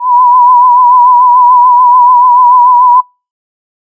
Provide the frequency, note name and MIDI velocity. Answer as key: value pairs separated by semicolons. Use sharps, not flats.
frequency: 987.8 Hz; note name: B5; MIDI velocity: 127